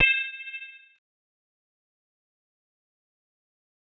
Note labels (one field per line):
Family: mallet percussion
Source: synthesizer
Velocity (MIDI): 75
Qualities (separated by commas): fast decay, multiphonic